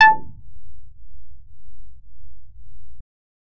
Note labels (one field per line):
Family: bass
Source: synthesizer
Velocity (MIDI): 100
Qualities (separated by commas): distorted